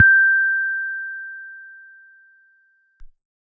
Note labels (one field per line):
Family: keyboard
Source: electronic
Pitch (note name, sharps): G6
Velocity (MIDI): 25